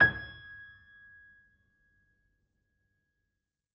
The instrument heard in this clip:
acoustic keyboard